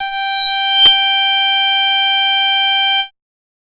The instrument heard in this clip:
synthesizer bass